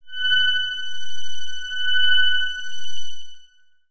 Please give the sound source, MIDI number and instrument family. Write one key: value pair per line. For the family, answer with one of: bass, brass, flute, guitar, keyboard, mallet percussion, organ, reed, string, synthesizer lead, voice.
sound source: synthesizer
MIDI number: 90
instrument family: synthesizer lead